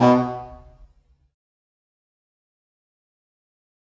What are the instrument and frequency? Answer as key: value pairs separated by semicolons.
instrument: acoustic reed instrument; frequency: 123.5 Hz